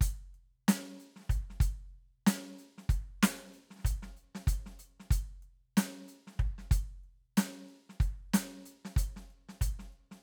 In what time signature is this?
4/4